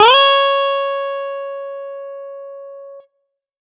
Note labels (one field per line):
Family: guitar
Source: electronic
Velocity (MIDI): 127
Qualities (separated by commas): distorted